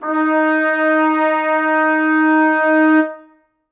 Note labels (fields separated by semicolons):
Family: brass; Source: acoustic; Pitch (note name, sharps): D#4; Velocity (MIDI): 75; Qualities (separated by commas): reverb